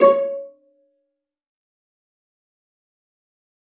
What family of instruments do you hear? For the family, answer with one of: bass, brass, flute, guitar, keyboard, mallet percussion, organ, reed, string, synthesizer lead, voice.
string